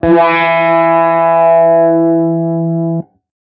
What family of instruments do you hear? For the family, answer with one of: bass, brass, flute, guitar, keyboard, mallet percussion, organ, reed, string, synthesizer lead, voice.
guitar